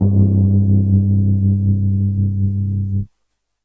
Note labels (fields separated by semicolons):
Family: keyboard; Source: electronic; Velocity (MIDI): 75